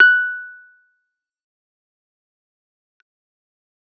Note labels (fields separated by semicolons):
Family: keyboard; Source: electronic; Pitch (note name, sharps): F#6; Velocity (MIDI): 50; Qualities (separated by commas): fast decay, percussive